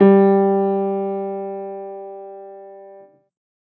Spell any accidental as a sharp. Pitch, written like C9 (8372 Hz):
G3 (196 Hz)